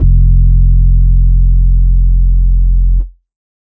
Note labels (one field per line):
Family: keyboard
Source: electronic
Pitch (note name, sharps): F1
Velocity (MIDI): 25